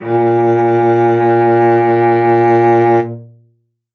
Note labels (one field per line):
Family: string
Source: acoustic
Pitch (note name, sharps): A#2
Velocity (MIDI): 100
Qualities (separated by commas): reverb